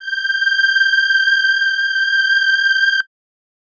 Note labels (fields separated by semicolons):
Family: reed; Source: acoustic; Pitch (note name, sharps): G6; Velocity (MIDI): 50